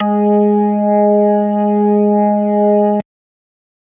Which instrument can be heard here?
electronic organ